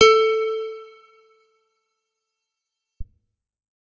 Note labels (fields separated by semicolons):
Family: guitar; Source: electronic; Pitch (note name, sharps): A4; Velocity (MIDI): 75; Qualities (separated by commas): bright, fast decay, reverb